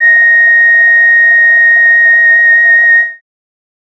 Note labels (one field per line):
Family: voice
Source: synthesizer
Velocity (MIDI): 100